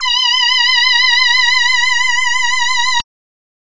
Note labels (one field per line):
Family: voice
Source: synthesizer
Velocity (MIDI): 127